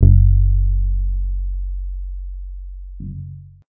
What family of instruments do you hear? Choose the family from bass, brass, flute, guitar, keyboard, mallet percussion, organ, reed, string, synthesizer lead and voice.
guitar